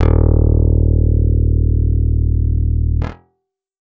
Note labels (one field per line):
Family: guitar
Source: acoustic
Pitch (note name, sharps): D#1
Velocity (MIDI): 127